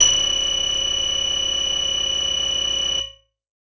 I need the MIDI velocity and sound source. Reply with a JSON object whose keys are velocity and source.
{"velocity": 75, "source": "electronic"}